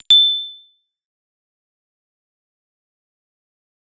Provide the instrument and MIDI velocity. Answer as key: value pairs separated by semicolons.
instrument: synthesizer bass; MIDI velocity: 75